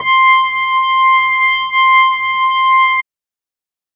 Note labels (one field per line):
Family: organ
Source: electronic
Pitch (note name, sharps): C6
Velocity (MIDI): 50